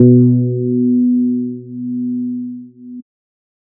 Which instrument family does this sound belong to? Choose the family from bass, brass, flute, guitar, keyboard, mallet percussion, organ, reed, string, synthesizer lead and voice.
bass